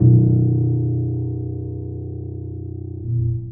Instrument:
acoustic keyboard